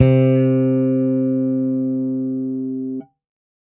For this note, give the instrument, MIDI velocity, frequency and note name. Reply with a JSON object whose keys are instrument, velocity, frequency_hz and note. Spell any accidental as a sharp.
{"instrument": "electronic bass", "velocity": 100, "frequency_hz": 130.8, "note": "C3"}